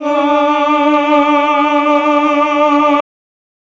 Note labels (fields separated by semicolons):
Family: voice; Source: electronic; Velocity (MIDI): 127; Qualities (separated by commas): reverb